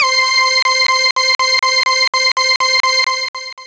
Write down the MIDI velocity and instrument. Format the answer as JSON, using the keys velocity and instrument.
{"velocity": 127, "instrument": "synthesizer lead"}